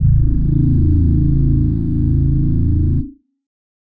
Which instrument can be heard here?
synthesizer voice